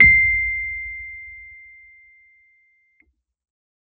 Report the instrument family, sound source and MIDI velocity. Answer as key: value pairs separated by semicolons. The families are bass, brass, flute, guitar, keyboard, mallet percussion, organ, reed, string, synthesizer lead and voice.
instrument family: keyboard; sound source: electronic; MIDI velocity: 100